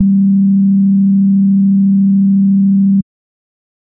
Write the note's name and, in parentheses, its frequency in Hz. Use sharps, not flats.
G3 (196 Hz)